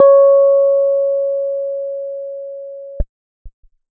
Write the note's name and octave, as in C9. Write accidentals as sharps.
C#5